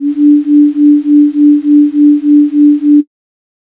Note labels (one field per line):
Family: flute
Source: synthesizer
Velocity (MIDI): 75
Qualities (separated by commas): dark